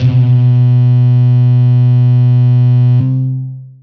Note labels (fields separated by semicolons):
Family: guitar; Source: electronic; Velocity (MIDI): 100; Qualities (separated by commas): bright, distorted, long release